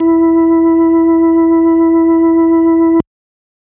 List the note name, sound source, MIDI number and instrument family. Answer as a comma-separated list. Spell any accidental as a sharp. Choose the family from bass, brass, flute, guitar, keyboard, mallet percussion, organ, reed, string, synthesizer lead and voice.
E4, electronic, 64, organ